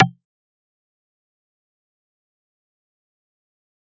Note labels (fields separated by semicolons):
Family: mallet percussion; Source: electronic; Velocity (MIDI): 100; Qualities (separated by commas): fast decay, percussive